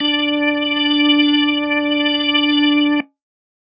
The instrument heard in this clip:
electronic organ